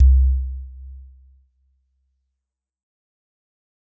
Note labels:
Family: mallet percussion; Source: acoustic; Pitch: C2; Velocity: 75; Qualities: dark, fast decay

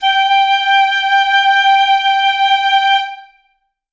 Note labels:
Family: flute; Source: acoustic; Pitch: G5; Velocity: 127; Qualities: reverb

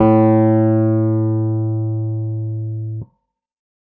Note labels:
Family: keyboard; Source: electronic; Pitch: A2; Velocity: 75; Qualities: dark, distorted

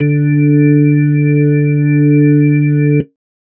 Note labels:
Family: organ; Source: electronic; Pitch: D3; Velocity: 50; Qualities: dark

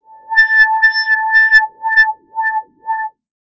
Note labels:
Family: bass; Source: synthesizer; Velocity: 25; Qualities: distorted, non-linear envelope

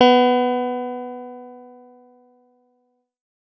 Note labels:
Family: guitar; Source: electronic; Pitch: B3; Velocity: 50

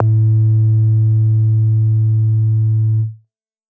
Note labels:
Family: bass; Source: synthesizer; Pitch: A2; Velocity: 75; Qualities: distorted

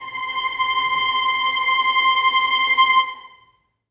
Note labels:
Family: string; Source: acoustic; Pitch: C6; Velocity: 50; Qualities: non-linear envelope, reverb

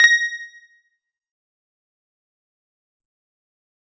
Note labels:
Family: guitar; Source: electronic; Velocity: 25; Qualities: fast decay, percussive

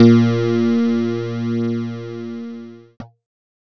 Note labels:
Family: keyboard; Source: electronic; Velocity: 100; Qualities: distorted

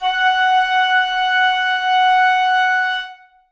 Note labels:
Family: reed; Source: acoustic; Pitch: F#5; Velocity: 100; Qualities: reverb

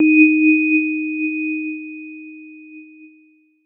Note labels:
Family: keyboard; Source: electronic; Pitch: D#4; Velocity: 100

